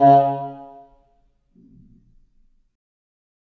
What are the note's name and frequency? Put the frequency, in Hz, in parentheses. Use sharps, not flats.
C#3 (138.6 Hz)